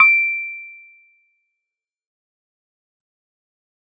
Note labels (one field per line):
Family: keyboard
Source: electronic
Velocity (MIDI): 127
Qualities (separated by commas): fast decay